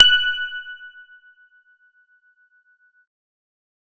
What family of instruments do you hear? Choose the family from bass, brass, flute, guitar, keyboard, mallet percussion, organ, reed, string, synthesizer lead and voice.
keyboard